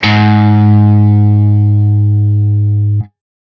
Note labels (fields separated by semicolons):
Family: guitar; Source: electronic; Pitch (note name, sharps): G#2; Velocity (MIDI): 100; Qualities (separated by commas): bright, distorted